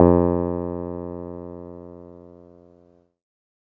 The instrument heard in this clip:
electronic keyboard